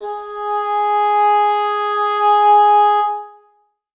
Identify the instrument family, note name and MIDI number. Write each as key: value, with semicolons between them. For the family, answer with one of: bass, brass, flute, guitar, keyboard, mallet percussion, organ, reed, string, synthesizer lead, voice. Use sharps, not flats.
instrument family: reed; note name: G#4; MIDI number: 68